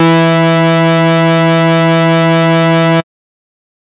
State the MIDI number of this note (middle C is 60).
52